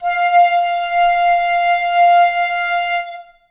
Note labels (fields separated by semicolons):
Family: reed; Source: acoustic; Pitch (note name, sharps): F5; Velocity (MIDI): 25; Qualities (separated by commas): reverb